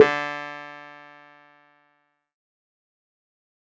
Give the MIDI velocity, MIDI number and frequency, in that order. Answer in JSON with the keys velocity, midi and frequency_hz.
{"velocity": 100, "midi": 50, "frequency_hz": 146.8}